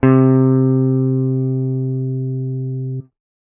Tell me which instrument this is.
electronic guitar